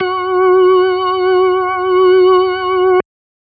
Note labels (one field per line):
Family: organ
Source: electronic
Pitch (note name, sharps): F#4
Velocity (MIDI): 100